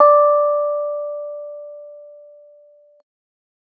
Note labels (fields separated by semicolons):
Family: keyboard; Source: electronic; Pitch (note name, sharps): D5; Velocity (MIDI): 75